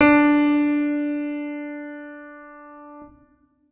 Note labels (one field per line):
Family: organ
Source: electronic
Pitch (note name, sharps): D4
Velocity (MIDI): 100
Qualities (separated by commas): reverb